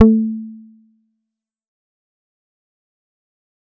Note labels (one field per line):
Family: bass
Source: synthesizer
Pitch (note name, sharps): A3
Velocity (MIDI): 50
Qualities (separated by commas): dark, distorted, fast decay, percussive